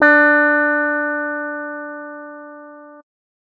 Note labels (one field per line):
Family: keyboard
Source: electronic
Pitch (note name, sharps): D4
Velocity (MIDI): 75